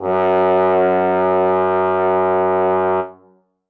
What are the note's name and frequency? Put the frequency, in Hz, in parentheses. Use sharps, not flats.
F#2 (92.5 Hz)